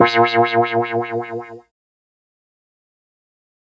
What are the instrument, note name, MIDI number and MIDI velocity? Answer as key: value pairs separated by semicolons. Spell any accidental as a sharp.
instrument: synthesizer keyboard; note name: A#2; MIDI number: 46; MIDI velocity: 100